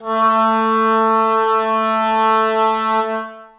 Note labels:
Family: reed; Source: acoustic; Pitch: A3; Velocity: 127; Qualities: long release, reverb

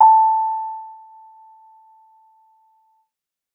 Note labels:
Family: keyboard; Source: electronic; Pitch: A5; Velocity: 75

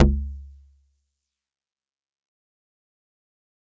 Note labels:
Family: mallet percussion; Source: acoustic; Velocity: 50; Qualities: fast decay, multiphonic, percussive

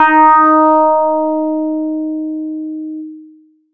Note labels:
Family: bass; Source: synthesizer; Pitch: D#4; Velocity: 127; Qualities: distorted

